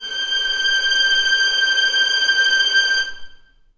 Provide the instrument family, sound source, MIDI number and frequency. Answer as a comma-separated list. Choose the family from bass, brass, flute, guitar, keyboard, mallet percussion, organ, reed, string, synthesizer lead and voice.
string, acoustic, 91, 1568 Hz